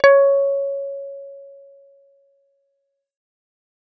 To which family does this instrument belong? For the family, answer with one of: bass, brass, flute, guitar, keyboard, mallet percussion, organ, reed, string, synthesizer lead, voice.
bass